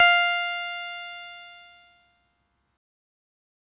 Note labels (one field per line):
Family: keyboard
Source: electronic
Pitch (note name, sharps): F5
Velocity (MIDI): 75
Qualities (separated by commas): bright, distorted